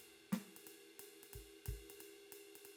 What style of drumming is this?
rock